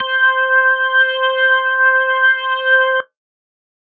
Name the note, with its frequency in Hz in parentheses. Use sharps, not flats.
C5 (523.3 Hz)